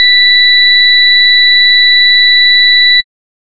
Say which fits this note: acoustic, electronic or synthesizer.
synthesizer